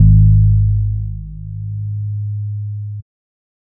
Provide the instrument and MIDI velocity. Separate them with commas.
synthesizer bass, 75